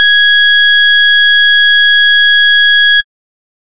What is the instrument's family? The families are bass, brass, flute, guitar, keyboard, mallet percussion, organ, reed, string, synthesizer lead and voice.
bass